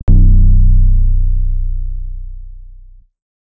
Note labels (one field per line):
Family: bass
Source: synthesizer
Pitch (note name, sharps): B0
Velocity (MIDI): 127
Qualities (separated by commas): distorted